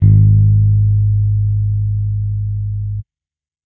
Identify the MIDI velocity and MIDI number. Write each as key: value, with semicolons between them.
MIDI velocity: 50; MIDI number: 32